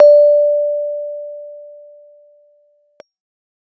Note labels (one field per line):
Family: keyboard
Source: electronic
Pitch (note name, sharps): D5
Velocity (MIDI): 25